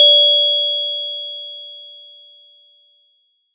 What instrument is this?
acoustic mallet percussion instrument